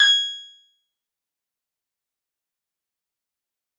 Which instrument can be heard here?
synthesizer guitar